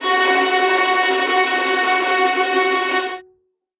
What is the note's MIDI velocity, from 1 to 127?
127